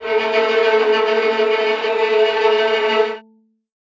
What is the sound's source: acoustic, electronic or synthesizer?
acoustic